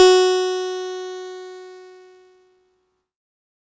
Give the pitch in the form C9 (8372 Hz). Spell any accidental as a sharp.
F#4 (370 Hz)